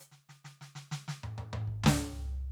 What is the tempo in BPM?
95 BPM